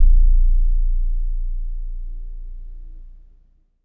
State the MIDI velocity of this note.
25